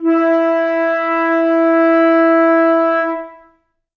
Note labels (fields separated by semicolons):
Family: flute; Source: acoustic; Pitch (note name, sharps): E4; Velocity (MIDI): 25; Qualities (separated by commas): reverb